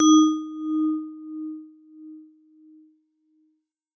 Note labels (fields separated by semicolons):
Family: mallet percussion; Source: acoustic; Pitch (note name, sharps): D#4; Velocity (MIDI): 100; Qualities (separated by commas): non-linear envelope